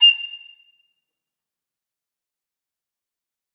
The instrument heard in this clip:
acoustic flute